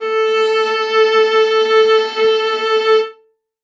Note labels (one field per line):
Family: string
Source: acoustic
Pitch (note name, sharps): A4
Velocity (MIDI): 75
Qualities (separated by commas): reverb